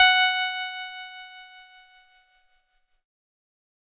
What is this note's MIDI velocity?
100